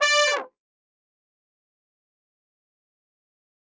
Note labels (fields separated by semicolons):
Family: brass; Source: acoustic; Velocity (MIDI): 25; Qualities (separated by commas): bright, fast decay, percussive, reverb